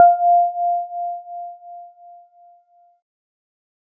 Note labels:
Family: keyboard; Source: electronic; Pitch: F5; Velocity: 25

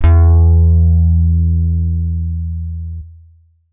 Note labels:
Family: guitar; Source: electronic; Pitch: E2; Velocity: 75; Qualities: distorted

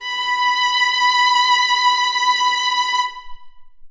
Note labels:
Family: string; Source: acoustic; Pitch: B5; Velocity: 50; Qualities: bright, long release, reverb

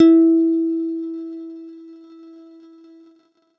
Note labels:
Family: guitar; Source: electronic; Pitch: E4; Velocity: 100

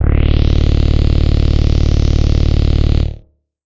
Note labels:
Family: bass; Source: synthesizer; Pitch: D0; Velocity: 25; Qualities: distorted

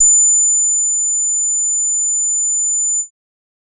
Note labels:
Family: bass; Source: synthesizer; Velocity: 25; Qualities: bright, distorted

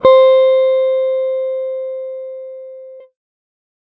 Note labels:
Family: guitar; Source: electronic; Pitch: C5; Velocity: 50

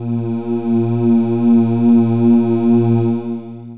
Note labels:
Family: voice; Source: synthesizer; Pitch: A#2; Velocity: 75; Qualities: distorted, long release

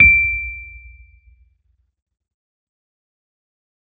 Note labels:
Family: keyboard; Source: electronic; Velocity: 100; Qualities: fast decay

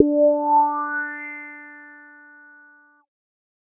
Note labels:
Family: bass; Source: synthesizer; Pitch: D4; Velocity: 50

